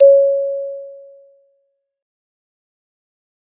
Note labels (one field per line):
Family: mallet percussion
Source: acoustic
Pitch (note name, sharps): C#5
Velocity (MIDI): 75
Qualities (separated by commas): fast decay